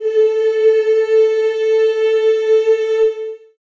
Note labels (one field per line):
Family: voice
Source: acoustic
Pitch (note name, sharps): A4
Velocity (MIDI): 127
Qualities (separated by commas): long release, reverb